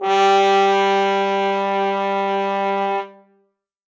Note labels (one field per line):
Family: brass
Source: acoustic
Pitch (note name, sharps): G3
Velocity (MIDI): 127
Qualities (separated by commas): reverb